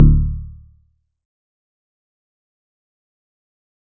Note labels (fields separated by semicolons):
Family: guitar; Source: acoustic; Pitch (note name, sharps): D1; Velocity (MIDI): 25; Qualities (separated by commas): dark, distorted, fast decay, percussive